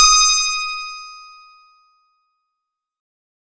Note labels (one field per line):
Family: guitar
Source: acoustic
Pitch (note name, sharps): D#6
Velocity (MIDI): 127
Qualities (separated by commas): bright, distorted, fast decay